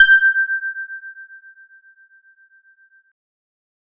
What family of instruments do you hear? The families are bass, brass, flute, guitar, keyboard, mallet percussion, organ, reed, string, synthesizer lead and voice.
keyboard